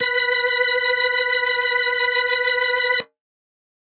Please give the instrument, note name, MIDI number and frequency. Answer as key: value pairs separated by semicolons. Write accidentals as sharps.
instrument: electronic organ; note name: B4; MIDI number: 71; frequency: 493.9 Hz